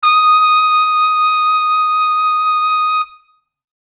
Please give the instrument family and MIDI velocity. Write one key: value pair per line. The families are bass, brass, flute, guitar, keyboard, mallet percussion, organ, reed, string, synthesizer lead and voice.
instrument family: brass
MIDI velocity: 100